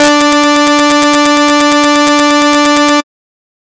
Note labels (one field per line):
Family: bass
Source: synthesizer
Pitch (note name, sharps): D4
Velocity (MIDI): 127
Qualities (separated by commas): bright, distorted